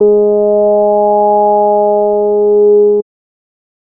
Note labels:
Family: bass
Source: synthesizer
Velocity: 25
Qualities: distorted

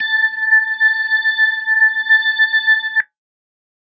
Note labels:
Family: organ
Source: electronic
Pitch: A6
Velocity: 50

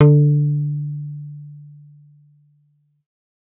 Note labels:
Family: bass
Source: synthesizer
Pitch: D3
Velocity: 127

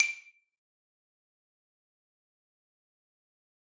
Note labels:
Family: mallet percussion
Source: acoustic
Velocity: 127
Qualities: fast decay, percussive, reverb

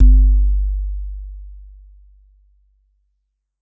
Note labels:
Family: mallet percussion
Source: acoustic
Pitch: G1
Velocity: 100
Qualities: dark, non-linear envelope

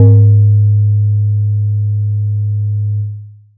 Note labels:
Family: mallet percussion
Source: acoustic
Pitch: G#2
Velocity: 75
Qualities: long release

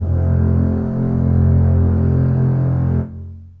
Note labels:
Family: string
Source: acoustic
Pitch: F1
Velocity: 50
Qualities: long release, reverb

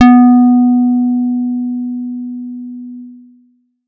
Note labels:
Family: guitar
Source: electronic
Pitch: B3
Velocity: 127

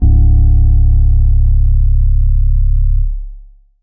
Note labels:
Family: keyboard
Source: electronic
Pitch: C#1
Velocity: 25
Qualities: long release

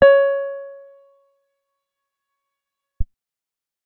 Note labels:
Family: guitar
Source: acoustic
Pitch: C#5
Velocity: 25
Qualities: fast decay

